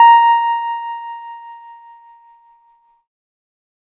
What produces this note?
electronic keyboard